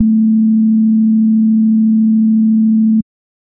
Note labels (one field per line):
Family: bass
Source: synthesizer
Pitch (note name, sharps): A3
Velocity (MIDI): 75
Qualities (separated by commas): dark